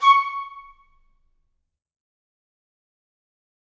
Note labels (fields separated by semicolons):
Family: reed; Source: acoustic; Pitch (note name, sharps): C#6; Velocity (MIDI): 50; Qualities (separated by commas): fast decay, percussive, reverb